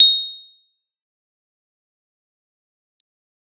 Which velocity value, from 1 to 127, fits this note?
100